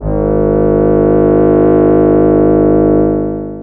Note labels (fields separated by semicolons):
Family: voice; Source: synthesizer; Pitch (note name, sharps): G#1; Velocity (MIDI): 100; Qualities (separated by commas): distorted, long release